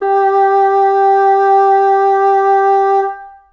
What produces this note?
acoustic reed instrument